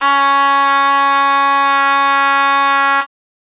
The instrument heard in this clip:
acoustic reed instrument